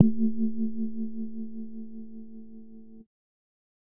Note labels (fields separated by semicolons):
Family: bass; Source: synthesizer; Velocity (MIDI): 25